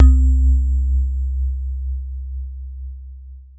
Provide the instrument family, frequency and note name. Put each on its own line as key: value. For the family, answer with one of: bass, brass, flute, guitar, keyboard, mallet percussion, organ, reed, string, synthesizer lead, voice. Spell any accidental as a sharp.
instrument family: mallet percussion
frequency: 65.41 Hz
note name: C2